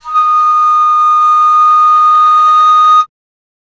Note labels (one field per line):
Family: flute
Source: acoustic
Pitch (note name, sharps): D#6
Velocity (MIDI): 25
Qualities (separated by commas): multiphonic